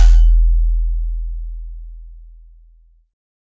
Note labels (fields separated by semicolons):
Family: keyboard; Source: synthesizer; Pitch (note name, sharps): E1; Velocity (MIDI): 50